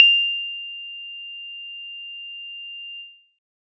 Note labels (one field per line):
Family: guitar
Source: synthesizer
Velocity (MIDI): 100